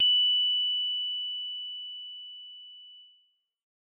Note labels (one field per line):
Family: bass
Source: synthesizer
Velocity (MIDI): 127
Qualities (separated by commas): bright, distorted